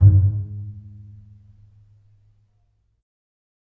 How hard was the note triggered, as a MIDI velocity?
50